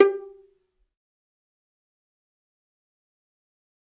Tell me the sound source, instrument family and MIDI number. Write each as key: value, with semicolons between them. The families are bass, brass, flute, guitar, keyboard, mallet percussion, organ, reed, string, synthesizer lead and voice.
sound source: acoustic; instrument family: string; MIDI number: 67